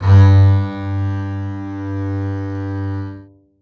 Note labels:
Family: string; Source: acoustic; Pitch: G2; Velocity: 127; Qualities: reverb

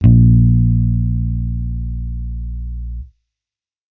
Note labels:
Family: bass; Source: electronic; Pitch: A#1; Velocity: 25

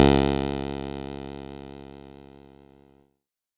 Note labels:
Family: keyboard; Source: electronic; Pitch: C#2; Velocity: 25; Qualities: bright

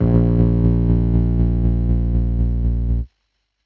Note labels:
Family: keyboard; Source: electronic; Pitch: A#1; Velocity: 75; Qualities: distorted, tempo-synced

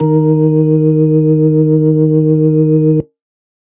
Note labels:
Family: organ; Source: electronic; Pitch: D#3; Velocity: 75

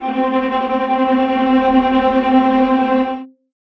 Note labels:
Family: string; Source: acoustic; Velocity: 25; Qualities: bright, non-linear envelope, reverb

